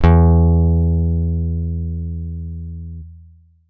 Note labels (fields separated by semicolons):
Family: guitar; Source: electronic; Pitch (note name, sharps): E2; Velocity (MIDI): 75